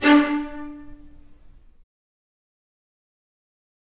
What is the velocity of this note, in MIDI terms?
25